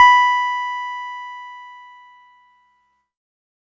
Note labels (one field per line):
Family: keyboard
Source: electronic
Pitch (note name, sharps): B5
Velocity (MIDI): 127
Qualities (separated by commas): distorted